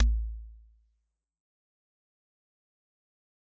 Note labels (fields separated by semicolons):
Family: mallet percussion; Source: acoustic; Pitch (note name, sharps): A1; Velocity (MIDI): 100; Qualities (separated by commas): fast decay, percussive